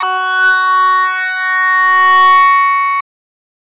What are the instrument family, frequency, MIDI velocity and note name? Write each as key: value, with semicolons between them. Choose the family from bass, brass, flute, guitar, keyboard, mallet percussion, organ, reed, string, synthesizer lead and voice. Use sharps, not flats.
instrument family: voice; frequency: 370 Hz; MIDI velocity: 50; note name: F#4